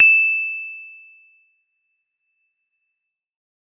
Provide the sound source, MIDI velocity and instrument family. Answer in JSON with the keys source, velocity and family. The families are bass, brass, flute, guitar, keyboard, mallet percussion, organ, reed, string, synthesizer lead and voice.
{"source": "electronic", "velocity": 75, "family": "keyboard"}